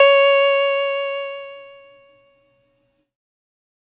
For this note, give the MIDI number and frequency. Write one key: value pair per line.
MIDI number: 73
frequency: 554.4 Hz